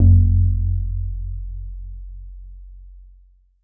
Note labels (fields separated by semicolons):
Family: guitar; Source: synthesizer; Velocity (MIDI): 100; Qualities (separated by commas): dark